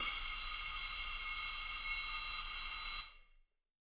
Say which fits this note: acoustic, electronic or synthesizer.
acoustic